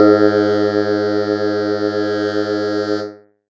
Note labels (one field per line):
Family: keyboard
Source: electronic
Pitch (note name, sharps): G#2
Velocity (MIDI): 127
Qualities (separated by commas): bright, distorted, multiphonic